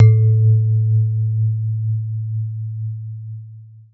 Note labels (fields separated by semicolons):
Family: mallet percussion; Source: acoustic; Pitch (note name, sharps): A2; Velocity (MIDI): 127; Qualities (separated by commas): long release